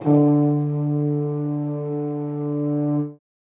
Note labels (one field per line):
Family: brass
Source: acoustic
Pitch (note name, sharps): D3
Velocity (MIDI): 25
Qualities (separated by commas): reverb